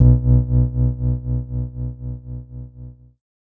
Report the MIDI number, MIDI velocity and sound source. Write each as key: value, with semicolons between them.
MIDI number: 35; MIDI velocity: 100; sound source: electronic